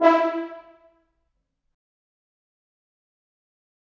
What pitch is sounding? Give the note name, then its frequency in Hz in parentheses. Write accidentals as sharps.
E4 (329.6 Hz)